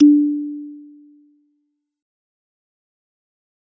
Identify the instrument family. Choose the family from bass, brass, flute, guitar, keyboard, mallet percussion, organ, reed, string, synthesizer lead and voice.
mallet percussion